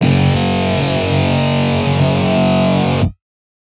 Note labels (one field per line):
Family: guitar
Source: synthesizer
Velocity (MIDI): 50